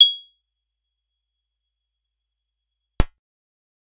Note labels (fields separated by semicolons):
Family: guitar; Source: acoustic; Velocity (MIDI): 75; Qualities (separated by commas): percussive